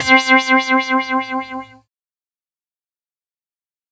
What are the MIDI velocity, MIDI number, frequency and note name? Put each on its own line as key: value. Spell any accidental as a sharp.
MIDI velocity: 25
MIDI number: 60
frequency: 261.6 Hz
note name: C4